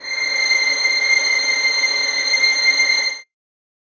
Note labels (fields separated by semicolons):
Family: string; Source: acoustic; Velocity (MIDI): 25; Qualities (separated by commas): reverb